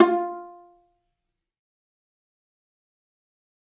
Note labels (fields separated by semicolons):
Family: string; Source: acoustic; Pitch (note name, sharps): F4; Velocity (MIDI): 127; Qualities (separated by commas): fast decay, percussive, reverb